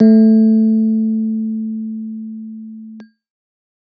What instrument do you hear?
electronic keyboard